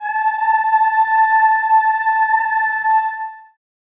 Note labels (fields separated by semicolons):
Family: voice; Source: acoustic; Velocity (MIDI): 25; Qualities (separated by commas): long release, reverb